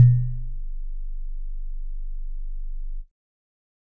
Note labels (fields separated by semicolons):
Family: keyboard; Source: electronic; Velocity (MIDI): 100